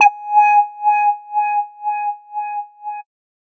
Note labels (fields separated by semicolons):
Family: bass; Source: synthesizer; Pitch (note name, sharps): G#5; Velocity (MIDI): 75; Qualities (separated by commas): distorted